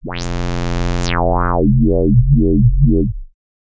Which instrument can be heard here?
synthesizer bass